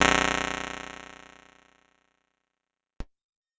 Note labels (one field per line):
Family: keyboard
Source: electronic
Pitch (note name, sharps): B0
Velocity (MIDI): 75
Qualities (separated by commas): bright, fast decay